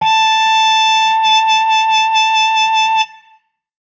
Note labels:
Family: brass; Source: acoustic; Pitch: A5; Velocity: 75

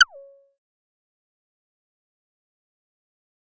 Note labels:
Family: bass; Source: synthesizer; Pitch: C#5; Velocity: 75; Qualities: fast decay, percussive

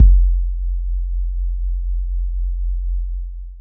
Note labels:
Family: bass; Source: synthesizer; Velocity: 127; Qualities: dark, long release

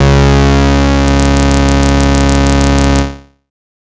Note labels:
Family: bass; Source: synthesizer; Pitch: C#2; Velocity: 50; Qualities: bright, distorted

